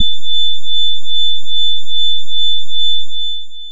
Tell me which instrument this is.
synthesizer bass